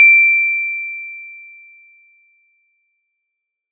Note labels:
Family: mallet percussion; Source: acoustic; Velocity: 100

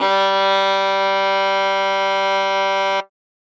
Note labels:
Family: string; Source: acoustic; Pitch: G3; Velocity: 100

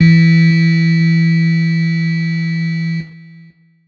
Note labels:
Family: keyboard; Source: electronic; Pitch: E3; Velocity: 50; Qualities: bright, distorted, long release

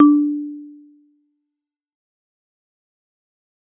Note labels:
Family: mallet percussion; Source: acoustic; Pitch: D4; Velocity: 50; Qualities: dark, fast decay, percussive

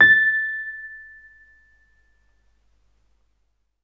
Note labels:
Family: keyboard; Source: electronic; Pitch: A6; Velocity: 75

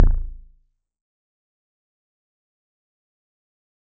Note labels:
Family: bass; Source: synthesizer; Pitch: A0; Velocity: 127; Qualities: fast decay, percussive

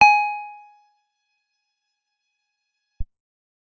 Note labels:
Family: guitar; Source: acoustic; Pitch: G#5; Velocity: 50; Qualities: percussive

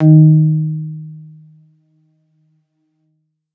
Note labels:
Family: keyboard; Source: electronic; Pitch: D#3; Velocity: 127

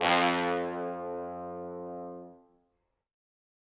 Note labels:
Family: brass; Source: acoustic; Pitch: F2; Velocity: 127; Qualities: bright, reverb

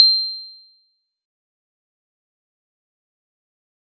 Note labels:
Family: mallet percussion; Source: acoustic; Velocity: 25; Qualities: bright, fast decay, percussive

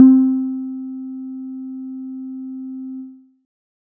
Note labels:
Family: guitar; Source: synthesizer; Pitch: C4; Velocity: 25; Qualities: dark

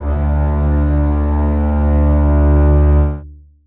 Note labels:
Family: string; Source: acoustic; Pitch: D2; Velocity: 25; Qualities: long release, reverb

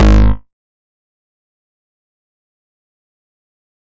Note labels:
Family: bass; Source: synthesizer; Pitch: G#1; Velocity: 127; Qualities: fast decay, percussive

